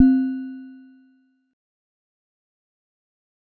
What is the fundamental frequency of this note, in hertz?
261.6 Hz